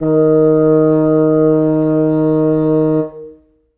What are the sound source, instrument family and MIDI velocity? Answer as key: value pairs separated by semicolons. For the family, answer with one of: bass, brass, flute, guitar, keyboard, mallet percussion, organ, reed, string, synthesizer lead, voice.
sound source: acoustic; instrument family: reed; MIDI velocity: 50